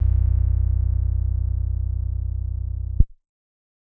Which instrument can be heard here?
electronic keyboard